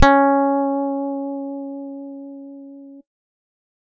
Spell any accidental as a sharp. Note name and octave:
C#4